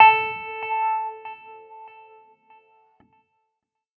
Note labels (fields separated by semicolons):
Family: keyboard; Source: electronic; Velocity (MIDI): 25